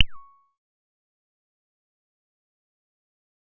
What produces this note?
synthesizer bass